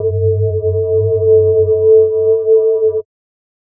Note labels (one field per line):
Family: mallet percussion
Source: electronic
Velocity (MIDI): 25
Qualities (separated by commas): multiphonic, non-linear envelope